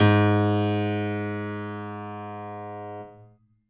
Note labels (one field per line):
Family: keyboard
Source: acoustic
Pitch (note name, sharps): G#2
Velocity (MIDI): 100